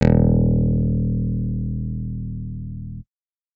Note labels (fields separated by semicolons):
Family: keyboard; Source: electronic; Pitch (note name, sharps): D#1; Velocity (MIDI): 127